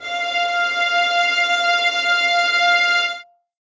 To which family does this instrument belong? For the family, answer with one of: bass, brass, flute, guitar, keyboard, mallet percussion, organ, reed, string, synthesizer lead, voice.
string